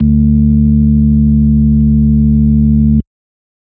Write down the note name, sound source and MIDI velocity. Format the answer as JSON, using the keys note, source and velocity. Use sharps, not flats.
{"note": "D2", "source": "electronic", "velocity": 127}